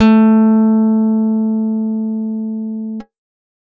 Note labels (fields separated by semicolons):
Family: guitar; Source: acoustic; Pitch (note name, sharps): A3; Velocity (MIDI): 75